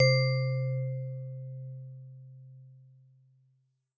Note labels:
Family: mallet percussion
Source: acoustic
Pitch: C3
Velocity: 127

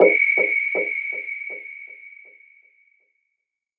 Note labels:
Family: synthesizer lead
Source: synthesizer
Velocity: 50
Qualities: non-linear envelope, reverb

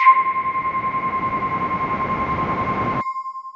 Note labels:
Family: voice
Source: synthesizer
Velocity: 75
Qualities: distorted, long release

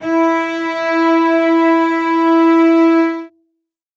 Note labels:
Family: string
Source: acoustic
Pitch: E4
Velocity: 100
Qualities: reverb

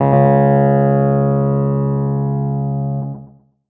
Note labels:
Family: keyboard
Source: electronic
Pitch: C#2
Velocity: 75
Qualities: distorted, tempo-synced

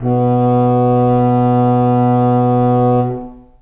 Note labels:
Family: reed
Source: acoustic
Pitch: B2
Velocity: 25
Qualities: long release, reverb

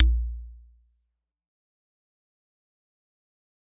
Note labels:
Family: mallet percussion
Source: acoustic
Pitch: A#1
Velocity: 127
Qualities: fast decay, percussive

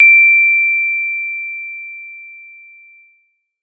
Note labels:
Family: mallet percussion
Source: acoustic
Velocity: 100

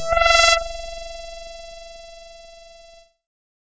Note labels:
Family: keyboard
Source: synthesizer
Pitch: E5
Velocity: 75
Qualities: bright, distorted

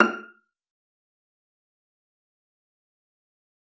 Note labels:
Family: string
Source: acoustic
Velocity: 75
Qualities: fast decay, percussive, reverb

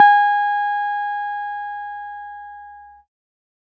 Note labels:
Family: keyboard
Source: electronic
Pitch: G#5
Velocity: 127

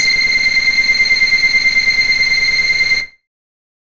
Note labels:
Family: bass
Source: synthesizer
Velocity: 50

